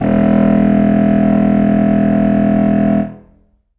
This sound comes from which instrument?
acoustic reed instrument